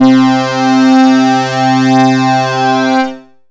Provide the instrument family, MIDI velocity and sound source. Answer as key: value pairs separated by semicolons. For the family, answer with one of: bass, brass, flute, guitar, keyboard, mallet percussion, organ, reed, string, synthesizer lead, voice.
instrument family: bass; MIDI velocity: 127; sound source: synthesizer